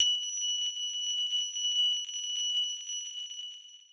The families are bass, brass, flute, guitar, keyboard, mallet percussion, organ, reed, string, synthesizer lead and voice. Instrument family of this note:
guitar